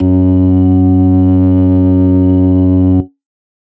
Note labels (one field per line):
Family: organ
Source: electronic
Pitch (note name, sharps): F#2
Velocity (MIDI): 75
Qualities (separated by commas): distorted